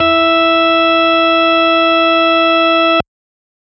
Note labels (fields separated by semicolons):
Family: organ; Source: electronic; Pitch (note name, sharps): E4; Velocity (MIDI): 100